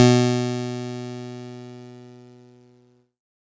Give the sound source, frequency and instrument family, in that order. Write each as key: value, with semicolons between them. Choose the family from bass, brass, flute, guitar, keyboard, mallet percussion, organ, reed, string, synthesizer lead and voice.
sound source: electronic; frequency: 123.5 Hz; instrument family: keyboard